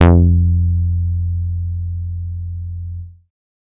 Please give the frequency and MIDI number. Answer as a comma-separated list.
87.31 Hz, 41